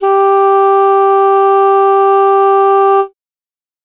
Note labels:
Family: reed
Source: acoustic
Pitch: G4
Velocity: 127

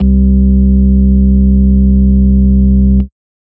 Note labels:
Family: organ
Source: electronic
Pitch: C2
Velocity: 127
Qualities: dark

